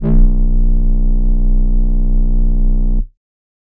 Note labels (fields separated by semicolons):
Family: flute; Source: synthesizer; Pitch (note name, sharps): B0; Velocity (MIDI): 75; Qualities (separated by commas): distorted